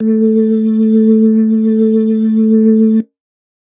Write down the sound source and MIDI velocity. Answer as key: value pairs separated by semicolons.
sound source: electronic; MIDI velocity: 50